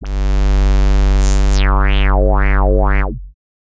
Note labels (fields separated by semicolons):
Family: bass; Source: synthesizer; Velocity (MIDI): 127; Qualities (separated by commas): bright, distorted, non-linear envelope